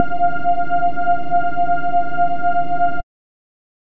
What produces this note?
synthesizer bass